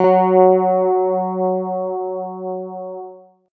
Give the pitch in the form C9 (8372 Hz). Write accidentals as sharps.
F#3 (185 Hz)